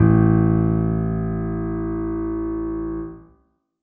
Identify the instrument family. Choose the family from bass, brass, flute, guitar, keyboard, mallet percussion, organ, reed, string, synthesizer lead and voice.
keyboard